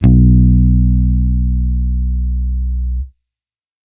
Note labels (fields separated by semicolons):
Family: bass; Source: electronic; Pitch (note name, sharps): B1; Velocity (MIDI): 100